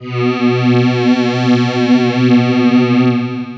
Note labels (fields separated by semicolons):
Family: voice; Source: synthesizer; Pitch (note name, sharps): B2; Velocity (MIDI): 75; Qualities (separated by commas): distorted, long release